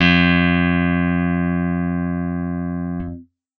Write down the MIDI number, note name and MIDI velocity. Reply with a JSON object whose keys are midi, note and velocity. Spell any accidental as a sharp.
{"midi": 41, "note": "F2", "velocity": 100}